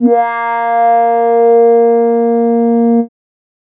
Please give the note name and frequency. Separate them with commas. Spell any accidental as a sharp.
A#3, 233.1 Hz